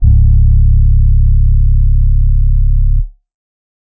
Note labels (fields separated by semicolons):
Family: keyboard; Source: electronic; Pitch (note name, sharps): C#1; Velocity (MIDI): 50; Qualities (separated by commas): dark